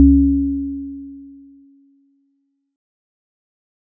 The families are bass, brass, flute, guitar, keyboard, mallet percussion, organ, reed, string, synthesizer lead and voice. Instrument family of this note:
mallet percussion